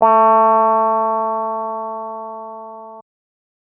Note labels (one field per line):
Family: keyboard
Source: electronic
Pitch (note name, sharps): A3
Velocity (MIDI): 50